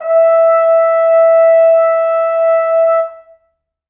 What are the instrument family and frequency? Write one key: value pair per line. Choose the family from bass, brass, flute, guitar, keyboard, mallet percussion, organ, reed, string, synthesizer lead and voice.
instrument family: brass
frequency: 659.3 Hz